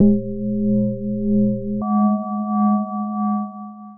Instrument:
synthesizer mallet percussion instrument